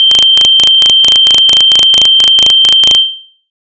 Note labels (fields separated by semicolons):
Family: bass; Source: synthesizer; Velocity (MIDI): 75; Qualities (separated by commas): bright